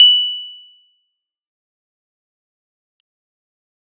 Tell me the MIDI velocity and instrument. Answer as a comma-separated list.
50, electronic keyboard